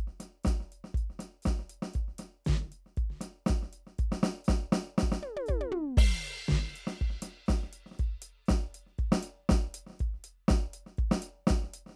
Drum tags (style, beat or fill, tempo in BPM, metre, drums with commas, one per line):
disco
beat
120 BPM
4/4
crash, ride, closed hi-hat, open hi-hat, hi-hat pedal, snare, high tom, floor tom, kick